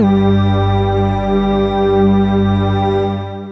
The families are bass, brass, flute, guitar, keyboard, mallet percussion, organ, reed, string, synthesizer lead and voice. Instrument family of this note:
synthesizer lead